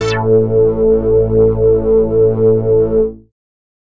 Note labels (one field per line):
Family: bass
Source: synthesizer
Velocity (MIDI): 100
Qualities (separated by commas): distorted